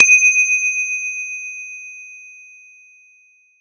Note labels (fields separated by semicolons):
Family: mallet percussion; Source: acoustic; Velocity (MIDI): 75; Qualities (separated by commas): bright, multiphonic